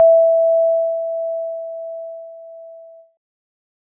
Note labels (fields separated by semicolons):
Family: keyboard; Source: electronic; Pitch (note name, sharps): E5; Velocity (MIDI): 100; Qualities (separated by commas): multiphonic